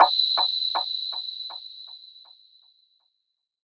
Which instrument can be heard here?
synthesizer lead